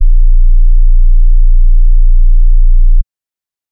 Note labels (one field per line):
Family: bass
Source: synthesizer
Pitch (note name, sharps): A#0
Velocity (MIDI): 100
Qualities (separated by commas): dark